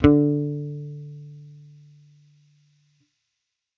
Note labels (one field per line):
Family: bass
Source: electronic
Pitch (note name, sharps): D3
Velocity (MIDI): 25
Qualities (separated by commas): distorted